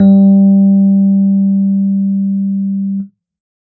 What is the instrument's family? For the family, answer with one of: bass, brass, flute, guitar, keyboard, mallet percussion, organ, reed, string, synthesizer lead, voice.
keyboard